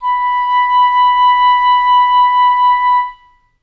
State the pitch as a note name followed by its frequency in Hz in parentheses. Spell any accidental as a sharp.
B5 (987.8 Hz)